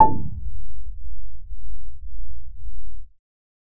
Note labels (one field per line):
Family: bass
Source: synthesizer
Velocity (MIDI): 25